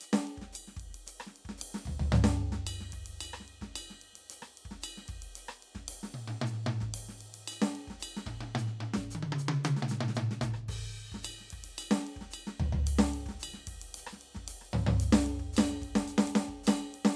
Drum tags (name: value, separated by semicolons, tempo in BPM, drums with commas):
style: songo; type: beat; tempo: 112 BPM; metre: 4/4; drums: crash, ride, ride bell, hi-hat pedal, snare, cross-stick, high tom, mid tom, floor tom, kick